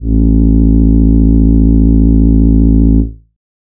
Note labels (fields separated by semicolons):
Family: voice; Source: synthesizer; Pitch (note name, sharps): A1; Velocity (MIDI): 75; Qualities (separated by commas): dark